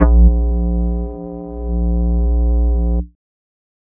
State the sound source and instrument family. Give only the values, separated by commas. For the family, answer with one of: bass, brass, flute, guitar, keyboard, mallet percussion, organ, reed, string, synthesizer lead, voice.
synthesizer, flute